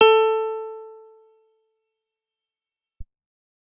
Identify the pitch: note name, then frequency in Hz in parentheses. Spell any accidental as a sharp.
A4 (440 Hz)